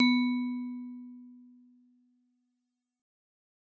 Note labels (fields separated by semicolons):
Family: mallet percussion; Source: acoustic; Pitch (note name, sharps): B3; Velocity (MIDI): 127; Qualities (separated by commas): fast decay